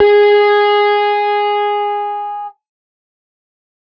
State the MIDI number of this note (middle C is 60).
68